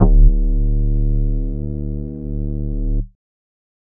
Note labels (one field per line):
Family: flute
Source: synthesizer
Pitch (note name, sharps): D1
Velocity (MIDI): 100